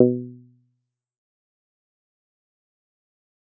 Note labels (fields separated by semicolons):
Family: guitar; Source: electronic; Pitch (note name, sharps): B2; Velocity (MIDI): 50; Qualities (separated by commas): fast decay, percussive